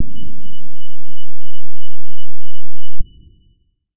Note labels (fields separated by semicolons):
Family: guitar; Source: electronic; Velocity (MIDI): 100; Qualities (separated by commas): dark, distorted